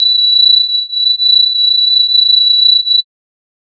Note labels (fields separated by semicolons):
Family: mallet percussion; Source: electronic; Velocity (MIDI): 50; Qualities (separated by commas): multiphonic, non-linear envelope